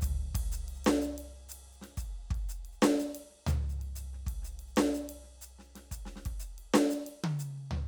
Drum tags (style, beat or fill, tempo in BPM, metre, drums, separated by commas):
Afro-Cuban bembé, beat, 122 BPM, 4/4, ride, hi-hat pedal, snare, high tom, floor tom, kick